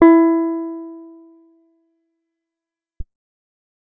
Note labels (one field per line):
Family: guitar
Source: acoustic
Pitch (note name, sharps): E4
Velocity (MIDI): 25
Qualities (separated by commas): fast decay